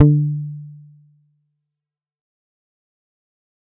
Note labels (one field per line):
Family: bass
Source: synthesizer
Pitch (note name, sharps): D3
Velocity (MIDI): 100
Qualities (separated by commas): dark, distorted, fast decay